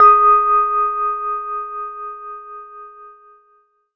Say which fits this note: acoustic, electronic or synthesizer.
electronic